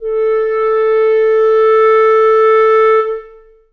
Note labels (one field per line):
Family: reed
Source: acoustic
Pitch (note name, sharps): A4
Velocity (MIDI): 25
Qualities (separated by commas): long release, reverb